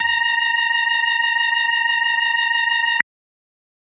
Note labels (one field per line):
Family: organ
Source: electronic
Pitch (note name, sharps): A#5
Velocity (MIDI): 100